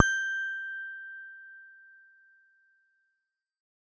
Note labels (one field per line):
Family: guitar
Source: electronic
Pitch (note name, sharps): G6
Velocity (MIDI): 75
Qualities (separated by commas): reverb